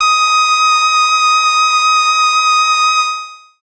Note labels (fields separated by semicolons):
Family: voice; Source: synthesizer; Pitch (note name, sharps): D#6; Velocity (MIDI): 25; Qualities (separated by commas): bright, long release